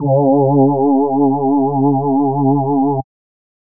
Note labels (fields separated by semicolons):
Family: voice; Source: synthesizer; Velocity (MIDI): 25